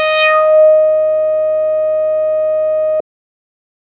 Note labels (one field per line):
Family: bass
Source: synthesizer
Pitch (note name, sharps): D#5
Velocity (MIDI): 127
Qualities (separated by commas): distorted